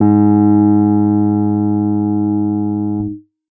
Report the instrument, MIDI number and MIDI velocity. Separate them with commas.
electronic guitar, 44, 50